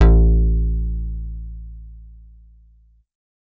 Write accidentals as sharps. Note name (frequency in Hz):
A1 (55 Hz)